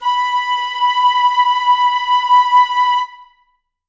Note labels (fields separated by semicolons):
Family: reed; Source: acoustic; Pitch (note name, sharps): B5; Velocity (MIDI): 127; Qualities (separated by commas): reverb